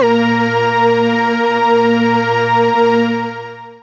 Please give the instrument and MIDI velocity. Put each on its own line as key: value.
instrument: synthesizer lead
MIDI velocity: 100